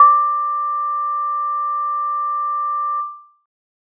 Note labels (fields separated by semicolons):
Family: keyboard; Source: electronic; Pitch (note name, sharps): D6; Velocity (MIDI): 50